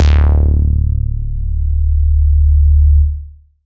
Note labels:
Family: bass; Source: synthesizer; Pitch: D1; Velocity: 50; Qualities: distorted

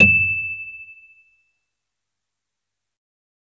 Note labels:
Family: keyboard; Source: electronic; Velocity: 75

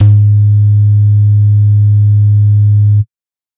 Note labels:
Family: bass; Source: synthesizer; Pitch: G#2; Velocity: 127; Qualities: bright, distorted

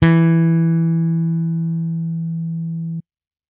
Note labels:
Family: bass; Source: electronic; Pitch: E3; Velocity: 127

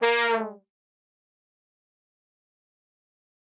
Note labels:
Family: brass; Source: acoustic; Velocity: 50; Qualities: bright, fast decay, reverb

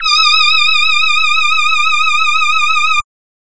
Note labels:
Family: voice; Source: synthesizer; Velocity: 25

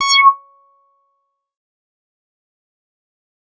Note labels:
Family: bass; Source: synthesizer; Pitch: C#6; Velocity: 100; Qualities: bright, distorted, fast decay, percussive

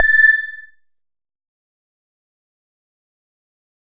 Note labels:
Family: bass; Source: synthesizer; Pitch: A6; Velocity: 127; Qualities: fast decay, percussive

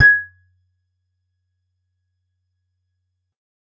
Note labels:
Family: guitar; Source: acoustic; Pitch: G#6; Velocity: 25; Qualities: percussive

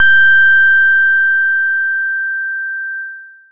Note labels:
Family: bass; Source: synthesizer; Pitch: G6; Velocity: 50; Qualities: distorted

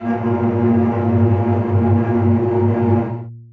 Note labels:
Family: string; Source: acoustic; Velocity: 50; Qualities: bright, long release, non-linear envelope, reverb

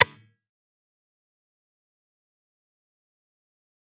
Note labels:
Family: guitar; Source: electronic; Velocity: 25; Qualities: fast decay, percussive

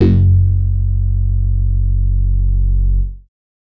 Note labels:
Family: bass; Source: synthesizer; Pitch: F#1; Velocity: 75; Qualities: distorted

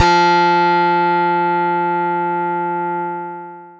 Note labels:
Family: keyboard; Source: electronic; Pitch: F3; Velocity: 127; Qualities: bright, long release

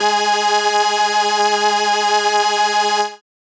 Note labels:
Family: keyboard; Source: synthesizer; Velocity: 50; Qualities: bright

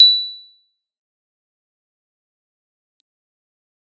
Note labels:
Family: keyboard; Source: electronic; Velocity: 50; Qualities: bright, fast decay, percussive

